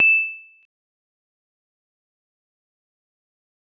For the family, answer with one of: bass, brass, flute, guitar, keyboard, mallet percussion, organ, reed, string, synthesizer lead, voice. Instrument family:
mallet percussion